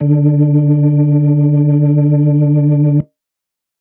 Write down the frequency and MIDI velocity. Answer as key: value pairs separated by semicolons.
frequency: 146.8 Hz; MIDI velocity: 127